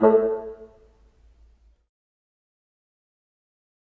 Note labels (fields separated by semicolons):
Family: reed; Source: acoustic; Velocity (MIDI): 25; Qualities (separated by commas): fast decay, percussive, reverb